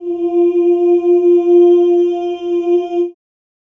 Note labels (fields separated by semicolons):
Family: voice; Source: acoustic; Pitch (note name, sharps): F4; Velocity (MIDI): 75; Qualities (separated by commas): reverb